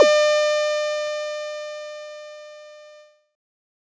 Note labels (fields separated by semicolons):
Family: bass; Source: synthesizer; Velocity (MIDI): 50; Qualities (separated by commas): bright, distorted